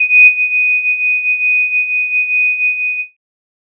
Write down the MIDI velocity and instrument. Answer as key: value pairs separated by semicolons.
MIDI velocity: 100; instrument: synthesizer flute